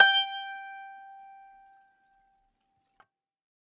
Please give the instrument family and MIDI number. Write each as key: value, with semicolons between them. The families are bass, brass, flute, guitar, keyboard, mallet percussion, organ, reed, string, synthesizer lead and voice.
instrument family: guitar; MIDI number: 79